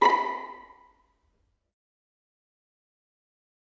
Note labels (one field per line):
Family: string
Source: acoustic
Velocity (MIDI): 25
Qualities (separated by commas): fast decay, percussive, reverb